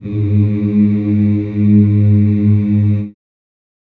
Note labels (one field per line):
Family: voice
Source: acoustic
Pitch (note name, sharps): G#2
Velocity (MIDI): 127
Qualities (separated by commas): dark, reverb